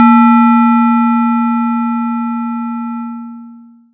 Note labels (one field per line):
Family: mallet percussion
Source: acoustic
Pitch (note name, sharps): A#3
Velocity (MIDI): 25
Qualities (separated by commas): distorted, long release